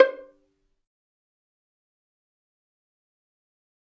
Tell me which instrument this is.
acoustic string instrument